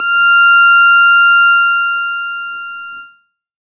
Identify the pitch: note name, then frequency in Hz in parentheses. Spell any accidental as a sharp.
F6 (1397 Hz)